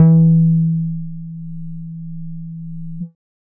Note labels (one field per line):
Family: bass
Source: synthesizer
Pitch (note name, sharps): E3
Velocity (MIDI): 50